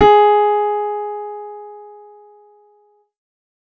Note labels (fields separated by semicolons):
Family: keyboard; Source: synthesizer; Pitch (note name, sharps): G#4; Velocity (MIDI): 100